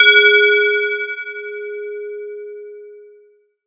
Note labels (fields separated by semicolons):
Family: mallet percussion; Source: electronic; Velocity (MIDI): 127; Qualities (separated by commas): multiphonic